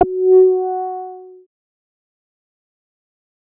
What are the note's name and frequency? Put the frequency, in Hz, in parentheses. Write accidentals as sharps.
F#4 (370 Hz)